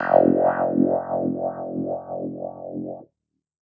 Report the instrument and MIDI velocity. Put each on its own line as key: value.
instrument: electronic keyboard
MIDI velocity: 75